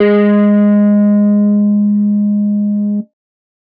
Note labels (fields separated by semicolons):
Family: guitar; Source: electronic; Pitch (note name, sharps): G#3; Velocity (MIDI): 50; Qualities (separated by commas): distorted